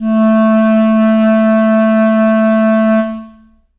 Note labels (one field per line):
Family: reed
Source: acoustic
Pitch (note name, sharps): A3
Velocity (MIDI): 50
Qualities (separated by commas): long release, reverb